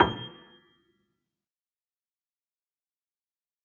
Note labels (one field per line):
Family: keyboard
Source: acoustic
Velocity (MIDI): 25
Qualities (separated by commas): fast decay, percussive, reverb